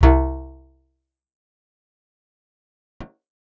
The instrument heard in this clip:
acoustic guitar